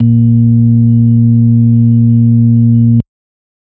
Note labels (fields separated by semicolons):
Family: organ; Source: electronic; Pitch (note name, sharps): A#2; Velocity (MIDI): 75